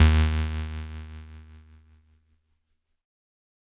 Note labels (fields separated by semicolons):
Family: keyboard; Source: electronic; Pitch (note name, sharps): D#2; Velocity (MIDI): 100; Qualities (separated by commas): bright, distorted